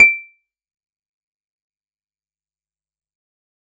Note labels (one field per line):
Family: guitar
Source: acoustic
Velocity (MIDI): 75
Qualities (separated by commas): fast decay, percussive